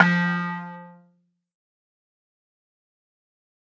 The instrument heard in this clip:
acoustic mallet percussion instrument